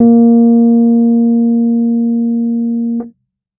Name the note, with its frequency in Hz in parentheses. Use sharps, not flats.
A#3 (233.1 Hz)